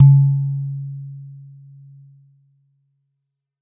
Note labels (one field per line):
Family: mallet percussion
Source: acoustic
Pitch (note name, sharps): C#3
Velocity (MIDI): 75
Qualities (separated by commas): dark